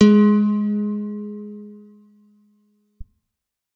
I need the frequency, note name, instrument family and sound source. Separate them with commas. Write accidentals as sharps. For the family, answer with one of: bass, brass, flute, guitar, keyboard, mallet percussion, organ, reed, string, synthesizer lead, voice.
207.7 Hz, G#3, guitar, electronic